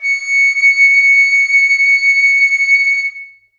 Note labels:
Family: flute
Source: acoustic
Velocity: 100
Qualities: reverb

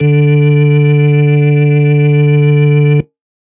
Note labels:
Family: organ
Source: electronic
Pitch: D3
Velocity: 75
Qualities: distorted

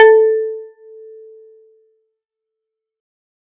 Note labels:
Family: guitar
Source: synthesizer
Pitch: A4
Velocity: 50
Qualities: fast decay

